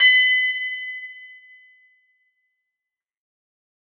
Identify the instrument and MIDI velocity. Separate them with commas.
acoustic guitar, 50